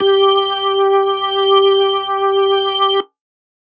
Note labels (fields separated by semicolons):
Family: organ; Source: electronic; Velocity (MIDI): 127